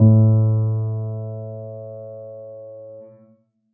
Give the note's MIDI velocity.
50